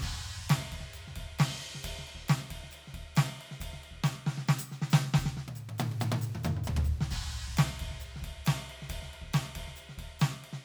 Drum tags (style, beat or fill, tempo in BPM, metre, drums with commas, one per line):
rock
beat
136 BPM
4/4
crash, ride, percussion, snare, cross-stick, high tom, mid tom, floor tom, kick